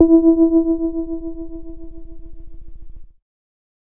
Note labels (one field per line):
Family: keyboard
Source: electronic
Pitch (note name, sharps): E4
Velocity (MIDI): 127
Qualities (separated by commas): dark